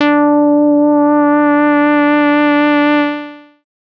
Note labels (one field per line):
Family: bass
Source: synthesizer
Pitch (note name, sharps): D4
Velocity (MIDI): 100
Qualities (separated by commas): distorted, long release